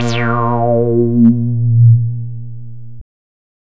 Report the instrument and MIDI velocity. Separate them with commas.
synthesizer bass, 100